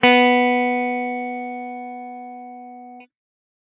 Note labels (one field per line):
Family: guitar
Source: electronic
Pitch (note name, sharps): B3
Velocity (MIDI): 75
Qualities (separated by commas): distorted